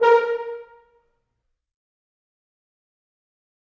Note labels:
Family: brass; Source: acoustic; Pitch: A#4; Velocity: 100; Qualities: fast decay, reverb

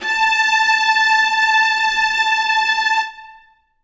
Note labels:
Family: string; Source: acoustic; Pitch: A5; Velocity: 100; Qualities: bright, reverb

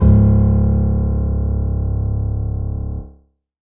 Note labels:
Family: keyboard; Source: electronic; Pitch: C#1; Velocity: 25; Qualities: reverb

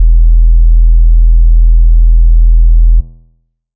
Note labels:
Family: bass; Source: synthesizer; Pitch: E1; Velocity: 75; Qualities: dark

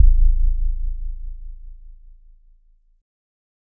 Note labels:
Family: keyboard; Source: electronic; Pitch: A0; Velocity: 25; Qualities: dark

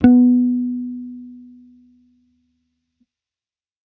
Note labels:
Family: bass; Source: electronic; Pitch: B3; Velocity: 25

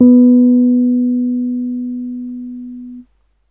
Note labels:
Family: keyboard; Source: electronic; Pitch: B3; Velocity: 50; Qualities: dark

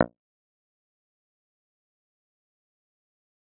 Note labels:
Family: guitar; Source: electronic; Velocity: 100; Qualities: fast decay, percussive

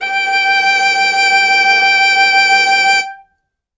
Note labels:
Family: string; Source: acoustic; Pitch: G5; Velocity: 75; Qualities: reverb

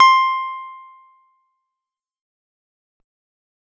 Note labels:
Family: guitar; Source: acoustic; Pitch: C6; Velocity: 127; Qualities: fast decay

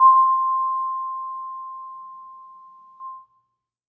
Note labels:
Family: mallet percussion; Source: acoustic; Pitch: C6; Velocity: 25; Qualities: reverb

